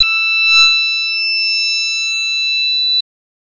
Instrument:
synthesizer voice